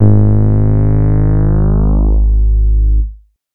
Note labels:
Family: bass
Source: synthesizer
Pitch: G#1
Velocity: 25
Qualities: distorted

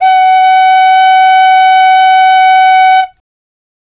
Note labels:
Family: flute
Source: acoustic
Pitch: F#5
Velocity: 100

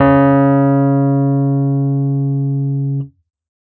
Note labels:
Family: keyboard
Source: electronic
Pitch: C#3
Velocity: 100

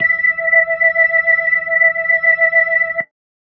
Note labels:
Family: organ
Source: electronic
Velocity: 127

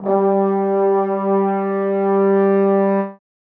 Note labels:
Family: brass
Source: acoustic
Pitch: G3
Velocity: 100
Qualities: reverb

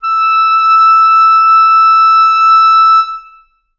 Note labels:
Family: reed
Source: acoustic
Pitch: E6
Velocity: 127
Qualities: reverb

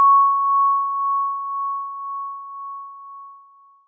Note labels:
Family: mallet percussion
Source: acoustic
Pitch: C#6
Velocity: 127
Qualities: bright, long release

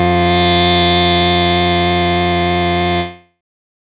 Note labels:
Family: bass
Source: synthesizer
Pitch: F2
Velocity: 127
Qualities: bright, distorted, non-linear envelope

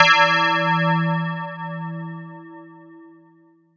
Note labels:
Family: mallet percussion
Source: electronic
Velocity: 127

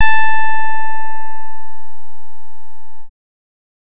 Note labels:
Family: bass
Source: synthesizer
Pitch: A5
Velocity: 25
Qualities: distorted

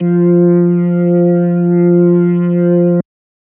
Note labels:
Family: organ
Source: electronic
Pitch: F3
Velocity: 25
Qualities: distorted

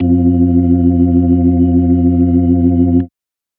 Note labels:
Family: organ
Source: electronic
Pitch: F2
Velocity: 50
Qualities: dark

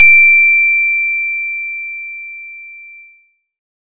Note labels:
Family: guitar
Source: acoustic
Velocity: 50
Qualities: bright

